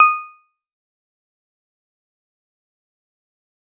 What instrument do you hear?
synthesizer guitar